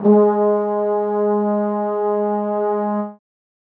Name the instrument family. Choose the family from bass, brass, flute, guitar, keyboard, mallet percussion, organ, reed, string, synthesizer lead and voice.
brass